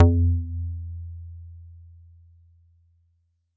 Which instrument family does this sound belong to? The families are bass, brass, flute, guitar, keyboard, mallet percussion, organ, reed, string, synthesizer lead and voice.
mallet percussion